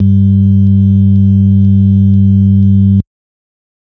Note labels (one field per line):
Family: organ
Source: electronic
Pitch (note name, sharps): G2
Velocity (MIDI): 100